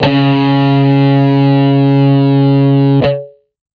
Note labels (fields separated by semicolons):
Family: guitar; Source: electronic; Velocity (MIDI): 25; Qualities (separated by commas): distorted